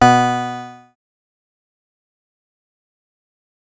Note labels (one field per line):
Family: bass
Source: synthesizer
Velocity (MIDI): 75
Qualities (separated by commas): bright, distorted, fast decay